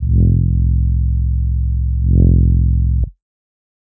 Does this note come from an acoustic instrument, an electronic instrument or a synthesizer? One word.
synthesizer